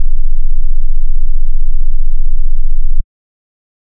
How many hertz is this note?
15.43 Hz